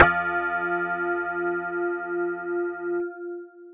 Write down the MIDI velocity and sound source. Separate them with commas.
100, electronic